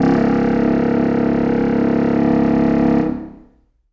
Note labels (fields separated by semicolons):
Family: reed; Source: acoustic; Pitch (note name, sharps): C#1; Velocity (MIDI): 75; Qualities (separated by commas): distorted, long release, reverb